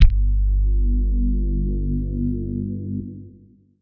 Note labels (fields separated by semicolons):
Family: guitar; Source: electronic; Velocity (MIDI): 25; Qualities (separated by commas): dark, distorted